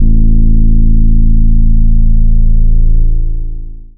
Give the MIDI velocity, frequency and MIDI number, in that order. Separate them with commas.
50, 27.5 Hz, 21